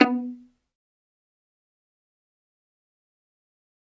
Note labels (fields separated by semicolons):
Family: string; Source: acoustic; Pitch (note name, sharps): B3; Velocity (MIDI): 100; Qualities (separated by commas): fast decay, percussive, reverb